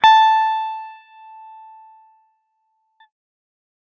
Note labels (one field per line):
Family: guitar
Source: electronic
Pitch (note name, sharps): A5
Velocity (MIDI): 75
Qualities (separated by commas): distorted